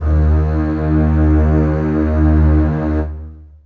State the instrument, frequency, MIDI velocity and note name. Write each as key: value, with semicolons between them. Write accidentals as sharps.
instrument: acoustic string instrument; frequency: 77.78 Hz; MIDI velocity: 100; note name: D#2